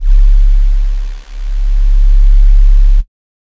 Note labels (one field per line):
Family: flute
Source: synthesizer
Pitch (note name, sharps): C#1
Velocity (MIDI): 50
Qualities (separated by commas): dark